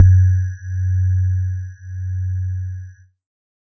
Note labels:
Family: synthesizer lead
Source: synthesizer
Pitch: F#2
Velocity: 75

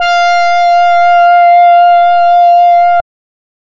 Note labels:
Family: reed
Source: synthesizer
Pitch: F5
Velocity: 50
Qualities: distorted, non-linear envelope

